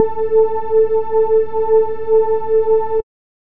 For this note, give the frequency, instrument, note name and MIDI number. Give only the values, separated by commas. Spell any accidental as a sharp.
440 Hz, synthesizer bass, A4, 69